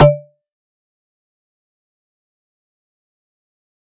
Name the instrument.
acoustic mallet percussion instrument